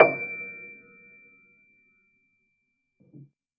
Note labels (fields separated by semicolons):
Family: keyboard; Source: acoustic; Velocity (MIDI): 50; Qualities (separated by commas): percussive, reverb